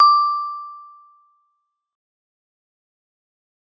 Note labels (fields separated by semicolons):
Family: mallet percussion; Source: acoustic; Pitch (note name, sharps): D6; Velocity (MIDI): 100; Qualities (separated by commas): fast decay